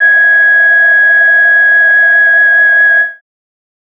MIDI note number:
92